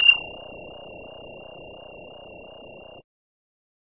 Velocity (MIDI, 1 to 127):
100